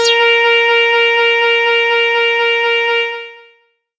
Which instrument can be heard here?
synthesizer bass